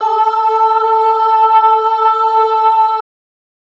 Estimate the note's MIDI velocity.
127